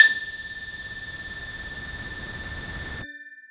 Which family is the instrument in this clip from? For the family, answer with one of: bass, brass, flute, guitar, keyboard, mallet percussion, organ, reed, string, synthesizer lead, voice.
voice